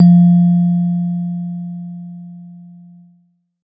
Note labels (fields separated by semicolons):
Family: mallet percussion; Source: acoustic; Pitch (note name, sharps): F3; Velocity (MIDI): 25